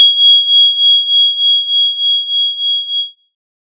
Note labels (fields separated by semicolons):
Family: synthesizer lead; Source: synthesizer; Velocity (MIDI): 50; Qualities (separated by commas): bright